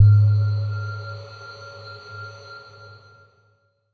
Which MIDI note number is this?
44